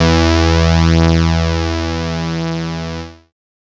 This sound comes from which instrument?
synthesizer bass